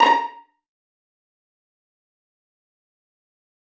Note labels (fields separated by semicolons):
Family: string; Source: acoustic; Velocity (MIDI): 75; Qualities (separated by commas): fast decay, percussive, reverb